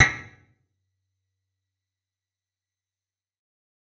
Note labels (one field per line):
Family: guitar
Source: electronic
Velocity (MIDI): 50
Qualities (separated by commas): percussive, reverb